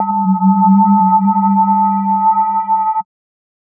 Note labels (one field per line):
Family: mallet percussion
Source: electronic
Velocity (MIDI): 25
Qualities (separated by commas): multiphonic, non-linear envelope